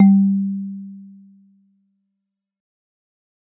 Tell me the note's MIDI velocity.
25